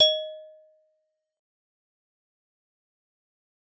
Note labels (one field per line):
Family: mallet percussion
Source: acoustic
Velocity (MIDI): 50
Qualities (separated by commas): fast decay, percussive